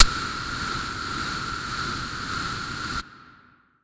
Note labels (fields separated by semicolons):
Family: flute; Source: acoustic; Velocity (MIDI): 100; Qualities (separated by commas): distorted